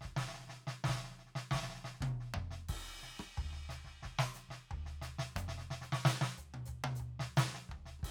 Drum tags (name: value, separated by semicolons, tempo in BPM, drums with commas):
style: samba; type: beat; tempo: 89 BPM; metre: 4/4; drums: crash, hi-hat pedal, snare, cross-stick, high tom, mid tom, floor tom, kick